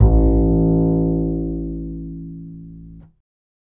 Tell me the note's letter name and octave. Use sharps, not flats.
A1